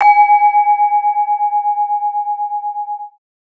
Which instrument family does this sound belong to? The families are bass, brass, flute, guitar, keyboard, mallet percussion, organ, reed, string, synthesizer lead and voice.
mallet percussion